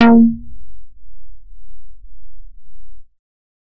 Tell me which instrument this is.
synthesizer bass